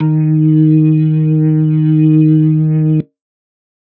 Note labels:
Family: organ; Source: electronic; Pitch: D#3; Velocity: 25

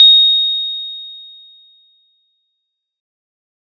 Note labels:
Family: organ; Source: electronic; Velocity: 50; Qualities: bright

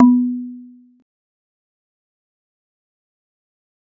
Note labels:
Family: mallet percussion; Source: acoustic; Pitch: B3; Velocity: 25; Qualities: fast decay, percussive

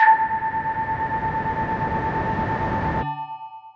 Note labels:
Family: voice; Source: synthesizer; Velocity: 50; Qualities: distorted, long release

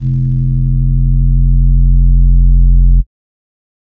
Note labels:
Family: flute; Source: synthesizer; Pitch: F1; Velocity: 75; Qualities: dark

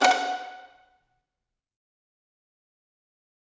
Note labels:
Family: string; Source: acoustic; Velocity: 127; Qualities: bright, fast decay, percussive, reverb

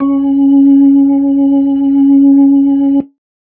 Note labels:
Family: organ; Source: electronic; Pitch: C#4; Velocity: 127

